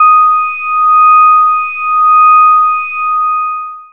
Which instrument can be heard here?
synthesizer bass